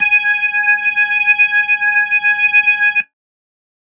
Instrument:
electronic organ